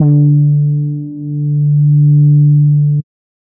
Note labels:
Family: bass; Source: synthesizer; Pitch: D3; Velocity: 25; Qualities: dark

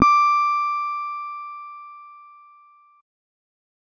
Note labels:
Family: keyboard; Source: electronic; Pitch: D6; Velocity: 25; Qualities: dark

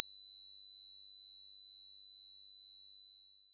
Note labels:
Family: synthesizer lead; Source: synthesizer; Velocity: 75; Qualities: bright, long release

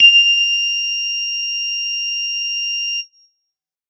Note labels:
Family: bass; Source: synthesizer; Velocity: 75; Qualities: bright

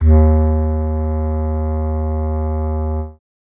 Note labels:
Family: reed; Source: acoustic; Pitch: D#2; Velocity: 75; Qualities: dark

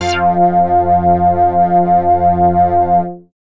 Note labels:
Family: bass; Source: synthesizer; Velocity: 100; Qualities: distorted

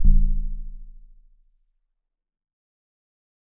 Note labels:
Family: mallet percussion; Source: acoustic; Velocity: 127; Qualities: dark, fast decay, multiphonic

